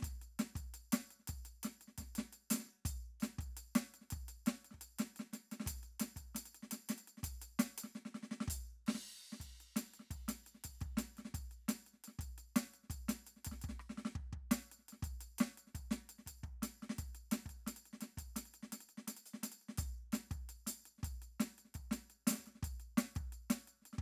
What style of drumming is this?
breakbeat